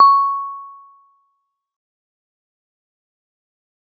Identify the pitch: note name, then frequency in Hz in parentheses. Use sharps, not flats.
C#6 (1109 Hz)